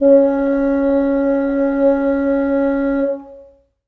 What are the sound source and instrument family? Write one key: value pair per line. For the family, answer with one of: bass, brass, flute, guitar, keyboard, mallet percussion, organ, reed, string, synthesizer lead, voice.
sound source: acoustic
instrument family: reed